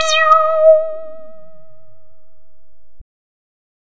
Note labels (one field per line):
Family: bass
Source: synthesizer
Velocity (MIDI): 100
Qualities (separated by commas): bright, distorted